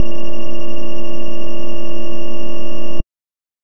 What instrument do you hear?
synthesizer bass